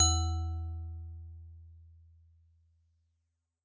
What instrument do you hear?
acoustic mallet percussion instrument